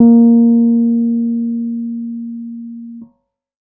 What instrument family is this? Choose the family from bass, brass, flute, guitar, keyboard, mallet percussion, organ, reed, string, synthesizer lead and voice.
keyboard